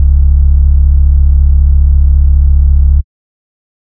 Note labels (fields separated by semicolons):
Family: bass; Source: synthesizer; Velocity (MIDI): 25; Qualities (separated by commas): dark, distorted